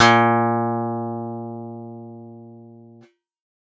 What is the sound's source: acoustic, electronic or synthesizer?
synthesizer